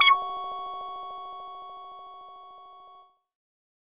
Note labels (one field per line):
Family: bass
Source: synthesizer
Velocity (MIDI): 75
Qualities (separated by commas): distorted